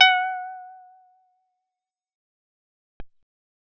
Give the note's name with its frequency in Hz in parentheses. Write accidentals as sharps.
F#5 (740 Hz)